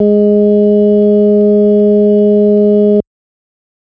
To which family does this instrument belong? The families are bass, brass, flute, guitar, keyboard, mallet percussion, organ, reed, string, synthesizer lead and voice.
organ